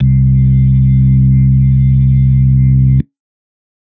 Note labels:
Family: organ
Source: electronic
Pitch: C2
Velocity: 100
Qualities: dark

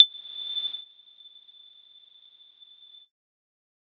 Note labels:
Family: mallet percussion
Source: electronic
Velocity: 100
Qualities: bright, non-linear envelope

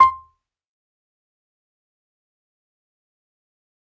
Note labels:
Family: mallet percussion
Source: acoustic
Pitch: C6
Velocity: 25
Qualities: fast decay, percussive, reverb

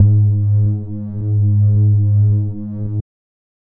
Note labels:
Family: bass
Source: synthesizer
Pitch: G#2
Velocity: 50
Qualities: dark

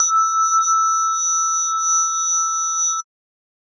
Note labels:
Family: mallet percussion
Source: synthesizer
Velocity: 75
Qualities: bright, multiphonic, non-linear envelope

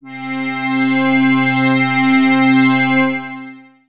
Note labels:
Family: synthesizer lead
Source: synthesizer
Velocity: 127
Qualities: bright, long release, non-linear envelope

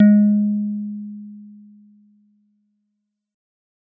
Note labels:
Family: guitar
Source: synthesizer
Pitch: G#3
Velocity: 75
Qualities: dark

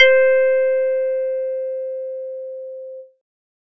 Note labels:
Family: bass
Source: synthesizer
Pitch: C5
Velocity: 127

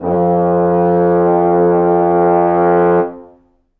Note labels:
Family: brass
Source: acoustic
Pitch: F2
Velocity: 75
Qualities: reverb

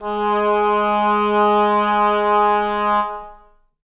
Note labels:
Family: reed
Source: acoustic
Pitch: G#3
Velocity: 100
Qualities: reverb

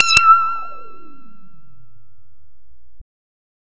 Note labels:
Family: bass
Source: synthesizer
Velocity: 100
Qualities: bright, distorted

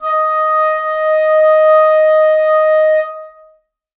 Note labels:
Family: reed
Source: acoustic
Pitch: D#5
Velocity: 75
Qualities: long release, reverb

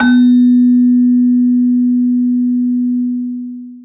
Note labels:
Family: mallet percussion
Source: acoustic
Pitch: B3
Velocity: 100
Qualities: long release, reverb

